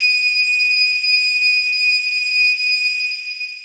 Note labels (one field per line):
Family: guitar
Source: electronic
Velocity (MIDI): 25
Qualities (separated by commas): bright, long release